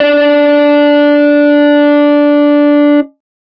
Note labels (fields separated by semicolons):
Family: guitar; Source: electronic; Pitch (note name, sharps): D4; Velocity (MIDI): 127; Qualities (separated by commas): distorted